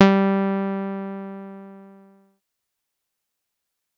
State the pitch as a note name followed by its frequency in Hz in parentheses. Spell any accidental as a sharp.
G3 (196 Hz)